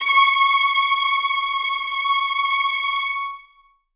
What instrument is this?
acoustic string instrument